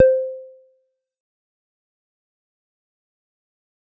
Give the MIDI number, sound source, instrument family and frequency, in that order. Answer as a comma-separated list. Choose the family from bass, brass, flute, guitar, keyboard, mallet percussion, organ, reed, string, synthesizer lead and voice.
72, synthesizer, bass, 523.3 Hz